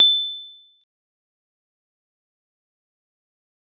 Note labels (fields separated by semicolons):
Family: guitar; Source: synthesizer; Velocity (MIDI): 75; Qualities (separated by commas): dark, fast decay, percussive